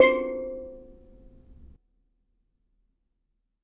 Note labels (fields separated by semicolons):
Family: mallet percussion; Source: acoustic; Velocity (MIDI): 75; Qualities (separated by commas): reverb